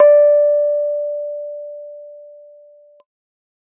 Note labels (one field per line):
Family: keyboard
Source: electronic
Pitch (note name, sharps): D5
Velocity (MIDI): 100